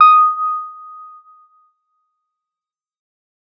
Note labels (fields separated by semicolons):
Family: bass; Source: synthesizer; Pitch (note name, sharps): D#6; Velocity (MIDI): 100; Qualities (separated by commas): fast decay